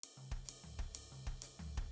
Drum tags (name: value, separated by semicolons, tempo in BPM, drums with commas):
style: jazz; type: fill; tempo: 125 BPM; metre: 4/4; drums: ride, hi-hat pedal, high tom, floor tom, kick